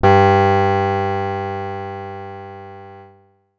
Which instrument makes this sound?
acoustic guitar